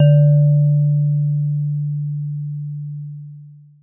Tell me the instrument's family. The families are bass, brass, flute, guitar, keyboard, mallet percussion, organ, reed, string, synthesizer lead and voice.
mallet percussion